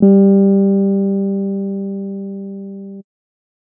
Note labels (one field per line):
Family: keyboard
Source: electronic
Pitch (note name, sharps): G3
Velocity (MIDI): 25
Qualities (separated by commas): dark